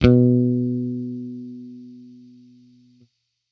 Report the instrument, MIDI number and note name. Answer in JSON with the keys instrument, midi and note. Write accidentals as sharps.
{"instrument": "electronic bass", "midi": 47, "note": "B2"}